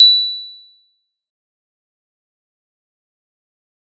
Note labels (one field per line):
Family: mallet percussion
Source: acoustic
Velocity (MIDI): 127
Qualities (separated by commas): bright, fast decay, percussive